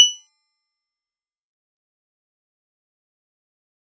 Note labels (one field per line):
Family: mallet percussion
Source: acoustic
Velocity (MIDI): 25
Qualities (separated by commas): bright, fast decay, percussive